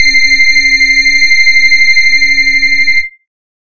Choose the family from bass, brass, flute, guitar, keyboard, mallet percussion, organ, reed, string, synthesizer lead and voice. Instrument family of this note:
bass